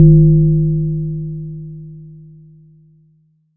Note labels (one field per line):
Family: mallet percussion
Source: acoustic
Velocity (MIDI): 25